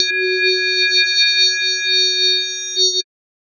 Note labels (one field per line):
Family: mallet percussion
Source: synthesizer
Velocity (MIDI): 100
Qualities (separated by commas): bright, multiphonic, non-linear envelope